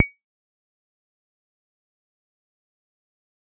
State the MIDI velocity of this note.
127